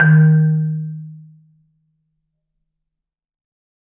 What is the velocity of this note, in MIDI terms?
100